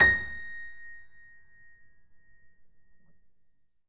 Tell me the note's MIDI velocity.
100